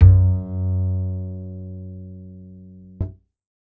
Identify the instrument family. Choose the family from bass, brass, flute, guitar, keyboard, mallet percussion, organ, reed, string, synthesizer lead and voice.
bass